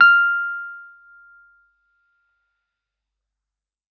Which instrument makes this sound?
electronic keyboard